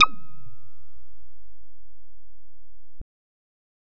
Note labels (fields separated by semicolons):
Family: bass; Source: synthesizer; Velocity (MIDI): 25; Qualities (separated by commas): distorted